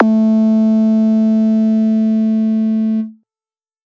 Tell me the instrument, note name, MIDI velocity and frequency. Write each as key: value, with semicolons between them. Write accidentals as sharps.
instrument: synthesizer bass; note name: A3; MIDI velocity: 127; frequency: 220 Hz